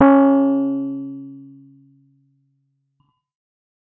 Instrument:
electronic keyboard